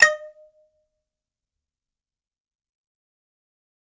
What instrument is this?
acoustic guitar